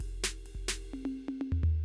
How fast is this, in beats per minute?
128 BPM